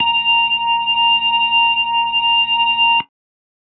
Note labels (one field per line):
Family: keyboard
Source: electronic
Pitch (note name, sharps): A#5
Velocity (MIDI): 100